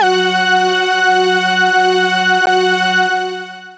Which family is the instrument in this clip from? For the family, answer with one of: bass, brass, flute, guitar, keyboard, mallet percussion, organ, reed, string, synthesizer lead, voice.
synthesizer lead